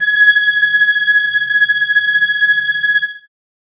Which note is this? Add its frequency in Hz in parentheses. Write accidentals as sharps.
G#6 (1661 Hz)